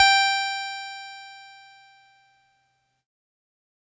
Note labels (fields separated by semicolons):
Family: keyboard; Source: electronic; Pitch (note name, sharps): G5; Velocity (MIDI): 100; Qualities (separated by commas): bright, distorted